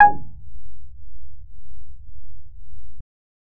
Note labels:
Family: bass; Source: synthesizer; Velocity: 75

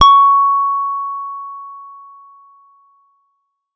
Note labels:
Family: guitar; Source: electronic; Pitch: C#6; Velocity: 50

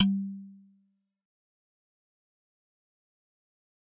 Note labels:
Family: mallet percussion; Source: acoustic; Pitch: G3; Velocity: 25; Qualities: fast decay, percussive

